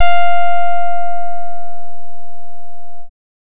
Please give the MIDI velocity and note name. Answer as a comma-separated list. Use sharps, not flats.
100, F5